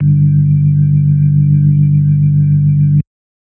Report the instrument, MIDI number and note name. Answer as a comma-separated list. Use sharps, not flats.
electronic organ, 31, G1